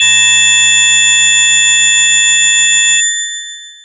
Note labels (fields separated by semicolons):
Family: mallet percussion; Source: electronic; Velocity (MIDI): 100; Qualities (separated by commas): bright, long release